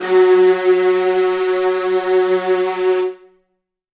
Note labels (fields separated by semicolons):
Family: string; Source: acoustic; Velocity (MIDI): 127; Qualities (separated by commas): reverb